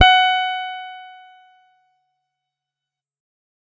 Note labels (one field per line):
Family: guitar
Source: electronic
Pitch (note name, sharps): F#5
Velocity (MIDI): 50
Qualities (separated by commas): bright, fast decay